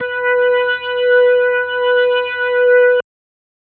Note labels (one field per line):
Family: organ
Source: electronic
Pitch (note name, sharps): B4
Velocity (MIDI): 100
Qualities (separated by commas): distorted